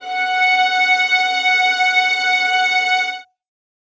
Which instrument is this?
acoustic string instrument